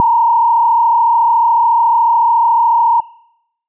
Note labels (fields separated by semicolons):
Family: bass; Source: synthesizer; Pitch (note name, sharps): A#5; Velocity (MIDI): 25